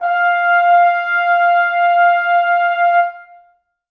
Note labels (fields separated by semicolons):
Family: brass; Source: acoustic; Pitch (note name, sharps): F5; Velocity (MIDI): 75; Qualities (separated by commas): reverb